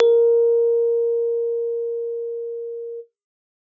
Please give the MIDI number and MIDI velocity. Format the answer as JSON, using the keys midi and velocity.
{"midi": 70, "velocity": 127}